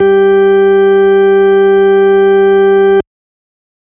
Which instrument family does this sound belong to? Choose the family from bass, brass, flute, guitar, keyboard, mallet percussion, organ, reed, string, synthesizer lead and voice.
organ